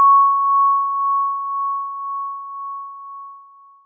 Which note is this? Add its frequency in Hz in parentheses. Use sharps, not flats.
C#6 (1109 Hz)